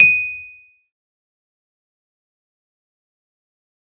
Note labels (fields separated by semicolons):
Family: keyboard; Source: electronic; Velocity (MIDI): 75; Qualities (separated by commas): fast decay, percussive